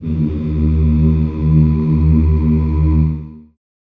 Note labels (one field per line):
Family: voice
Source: acoustic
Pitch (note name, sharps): D#2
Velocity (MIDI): 50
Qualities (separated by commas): dark, long release, reverb